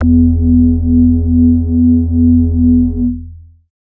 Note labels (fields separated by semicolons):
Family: bass; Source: synthesizer; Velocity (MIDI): 75; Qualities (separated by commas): distorted, long release, multiphonic